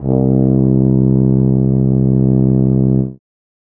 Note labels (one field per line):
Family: brass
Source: acoustic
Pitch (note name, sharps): C2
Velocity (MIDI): 25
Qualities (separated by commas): dark